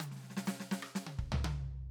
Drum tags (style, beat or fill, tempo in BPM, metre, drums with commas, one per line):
fast funk
fill
125 BPM
4/4
hi-hat pedal, snare, cross-stick, high tom, floor tom, kick